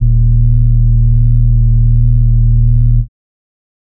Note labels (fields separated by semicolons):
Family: organ; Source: electronic; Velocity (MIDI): 127; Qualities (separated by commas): dark